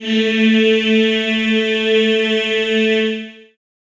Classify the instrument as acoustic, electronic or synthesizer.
acoustic